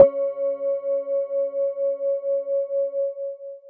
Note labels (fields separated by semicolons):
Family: mallet percussion; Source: electronic; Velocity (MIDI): 75; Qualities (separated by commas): long release